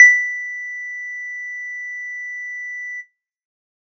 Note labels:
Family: bass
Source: synthesizer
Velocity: 100

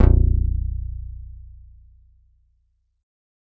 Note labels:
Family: bass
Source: synthesizer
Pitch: A#0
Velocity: 127

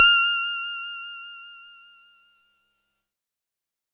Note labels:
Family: keyboard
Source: electronic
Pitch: F6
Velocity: 75

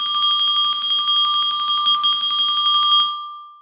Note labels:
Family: mallet percussion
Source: acoustic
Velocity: 100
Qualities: long release, reverb

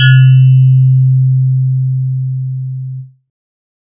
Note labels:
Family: synthesizer lead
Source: synthesizer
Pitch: C3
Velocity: 127

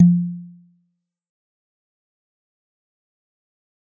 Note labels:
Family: mallet percussion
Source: acoustic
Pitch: F3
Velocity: 50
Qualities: dark, fast decay, percussive

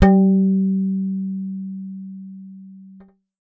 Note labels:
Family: bass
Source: synthesizer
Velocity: 127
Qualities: dark

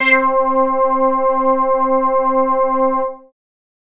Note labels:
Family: bass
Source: synthesizer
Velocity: 50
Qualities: distorted

